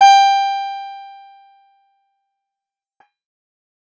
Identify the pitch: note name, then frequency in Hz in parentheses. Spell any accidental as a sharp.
G5 (784 Hz)